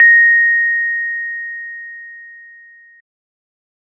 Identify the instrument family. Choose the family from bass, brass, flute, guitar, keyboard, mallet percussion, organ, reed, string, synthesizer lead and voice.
organ